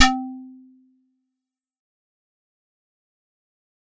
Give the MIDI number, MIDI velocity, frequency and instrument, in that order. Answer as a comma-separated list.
60, 100, 261.6 Hz, acoustic keyboard